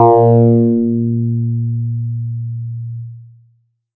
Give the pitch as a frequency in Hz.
116.5 Hz